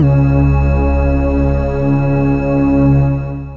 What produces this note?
synthesizer lead